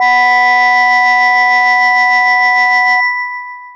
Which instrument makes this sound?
electronic mallet percussion instrument